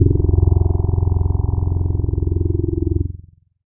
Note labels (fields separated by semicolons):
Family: keyboard; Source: electronic; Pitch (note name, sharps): F0; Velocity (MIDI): 25; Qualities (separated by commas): distorted, multiphonic